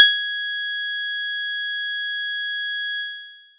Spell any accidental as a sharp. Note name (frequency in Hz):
G#6 (1661 Hz)